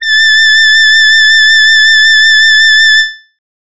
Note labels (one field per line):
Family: voice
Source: synthesizer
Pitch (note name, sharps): A6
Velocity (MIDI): 50